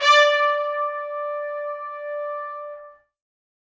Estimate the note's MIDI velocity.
25